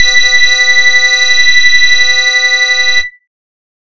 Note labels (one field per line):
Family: bass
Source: synthesizer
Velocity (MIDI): 127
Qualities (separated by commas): bright, distorted